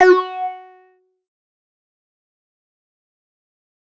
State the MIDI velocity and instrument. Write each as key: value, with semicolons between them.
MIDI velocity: 75; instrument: synthesizer bass